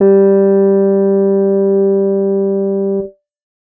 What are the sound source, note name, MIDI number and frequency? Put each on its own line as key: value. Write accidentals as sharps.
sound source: electronic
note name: G3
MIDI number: 55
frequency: 196 Hz